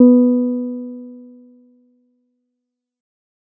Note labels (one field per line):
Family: bass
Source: synthesizer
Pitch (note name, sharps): B3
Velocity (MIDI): 25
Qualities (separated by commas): dark